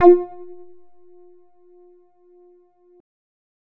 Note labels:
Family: bass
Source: synthesizer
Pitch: F4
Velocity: 50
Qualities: dark, distorted, percussive

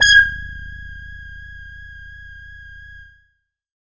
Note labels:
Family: bass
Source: synthesizer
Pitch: G#6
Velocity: 50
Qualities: tempo-synced

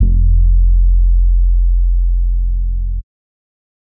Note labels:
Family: bass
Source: synthesizer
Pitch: F1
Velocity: 100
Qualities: dark

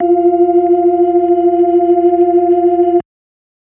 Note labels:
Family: organ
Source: electronic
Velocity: 75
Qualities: dark

